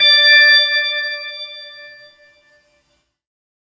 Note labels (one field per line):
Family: keyboard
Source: synthesizer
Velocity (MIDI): 100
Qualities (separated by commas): bright